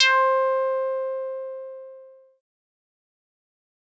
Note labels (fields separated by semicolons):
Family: synthesizer lead; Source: synthesizer; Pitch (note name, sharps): C5; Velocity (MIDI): 100; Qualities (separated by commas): distorted, fast decay